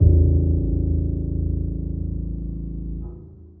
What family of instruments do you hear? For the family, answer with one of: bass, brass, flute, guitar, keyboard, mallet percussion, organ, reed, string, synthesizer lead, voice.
keyboard